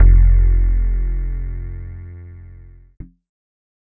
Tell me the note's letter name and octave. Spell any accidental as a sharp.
F1